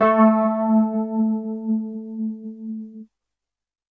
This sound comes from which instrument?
electronic keyboard